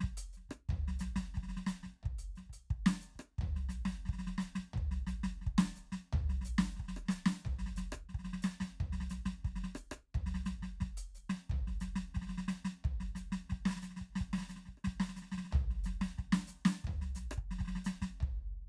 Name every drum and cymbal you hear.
closed hi-hat, hi-hat pedal, snare, cross-stick, floor tom and kick